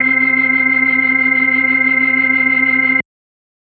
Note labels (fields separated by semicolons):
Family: organ; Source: electronic; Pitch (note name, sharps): C4; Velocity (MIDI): 50; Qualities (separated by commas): dark